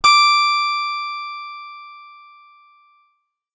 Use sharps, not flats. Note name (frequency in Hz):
D6 (1175 Hz)